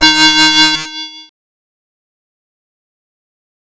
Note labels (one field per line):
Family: bass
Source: synthesizer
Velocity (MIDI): 127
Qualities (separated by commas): bright, distorted, fast decay, multiphonic